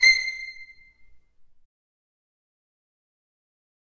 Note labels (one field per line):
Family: string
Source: acoustic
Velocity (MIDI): 100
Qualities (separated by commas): bright, fast decay, percussive, reverb